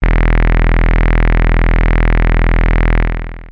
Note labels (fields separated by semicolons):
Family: bass; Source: synthesizer; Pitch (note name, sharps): E1; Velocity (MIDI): 50; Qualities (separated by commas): bright, distorted, long release